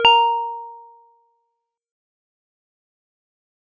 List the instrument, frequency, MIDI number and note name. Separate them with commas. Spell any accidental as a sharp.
acoustic mallet percussion instrument, 932.3 Hz, 82, A#5